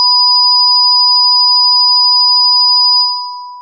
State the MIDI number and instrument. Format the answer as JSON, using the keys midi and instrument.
{"midi": 83, "instrument": "synthesizer lead"}